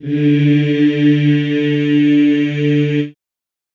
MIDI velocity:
100